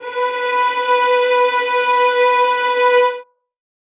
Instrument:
acoustic string instrument